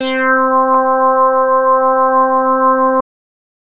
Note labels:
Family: bass; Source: synthesizer; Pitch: C4; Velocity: 127; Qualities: distorted

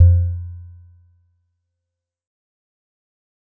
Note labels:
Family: mallet percussion; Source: acoustic; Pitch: F2; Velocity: 50; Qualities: dark, fast decay, percussive

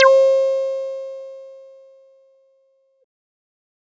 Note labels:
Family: bass; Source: synthesizer; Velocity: 100; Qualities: bright, distorted

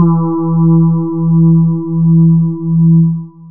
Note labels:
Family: voice; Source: synthesizer; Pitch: E3; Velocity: 75; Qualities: dark, long release

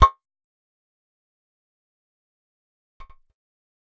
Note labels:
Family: bass; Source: synthesizer; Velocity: 50; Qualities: fast decay, percussive

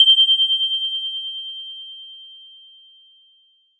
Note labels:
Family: mallet percussion; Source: acoustic; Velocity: 100; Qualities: bright, multiphonic

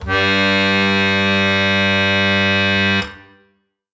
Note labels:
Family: reed; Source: acoustic; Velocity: 50

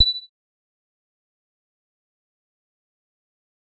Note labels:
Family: bass; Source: synthesizer; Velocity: 127; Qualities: bright, distorted, fast decay, percussive

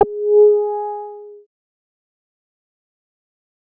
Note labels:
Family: bass; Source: synthesizer; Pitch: G#4; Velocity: 25; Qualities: fast decay

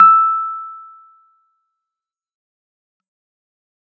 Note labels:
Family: keyboard; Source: electronic; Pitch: E6; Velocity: 25; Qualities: fast decay

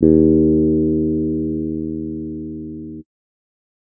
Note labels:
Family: keyboard; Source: electronic; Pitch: D#2; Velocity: 50; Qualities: dark

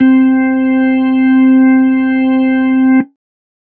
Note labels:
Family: organ; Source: electronic; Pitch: C4; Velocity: 50

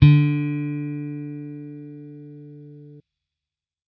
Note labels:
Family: bass; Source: electronic; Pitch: D3; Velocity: 50

